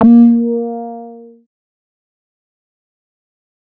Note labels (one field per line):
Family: bass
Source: synthesizer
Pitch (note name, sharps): A#3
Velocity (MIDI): 100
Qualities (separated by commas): distorted, fast decay